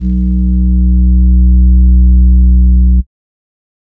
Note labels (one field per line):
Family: flute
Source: synthesizer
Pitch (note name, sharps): B1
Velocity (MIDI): 50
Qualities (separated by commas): dark